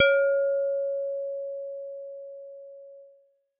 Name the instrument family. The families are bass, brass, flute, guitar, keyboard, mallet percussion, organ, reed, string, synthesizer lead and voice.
bass